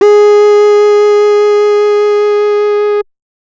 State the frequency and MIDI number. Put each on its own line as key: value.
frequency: 415.3 Hz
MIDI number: 68